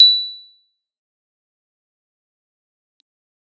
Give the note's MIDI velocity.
25